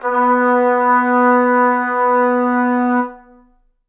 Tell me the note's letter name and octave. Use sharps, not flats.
B3